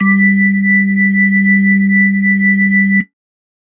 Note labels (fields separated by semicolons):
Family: organ; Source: electronic; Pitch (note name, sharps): G3; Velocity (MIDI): 75